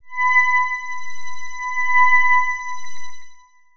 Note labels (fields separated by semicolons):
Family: synthesizer lead; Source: synthesizer; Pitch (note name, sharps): B5; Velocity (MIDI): 25; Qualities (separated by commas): bright, long release, non-linear envelope